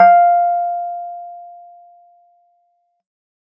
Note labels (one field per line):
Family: keyboard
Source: electronic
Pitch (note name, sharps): F5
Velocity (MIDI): 75